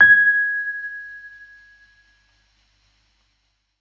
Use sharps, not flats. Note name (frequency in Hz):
G#6 (1661 Hz)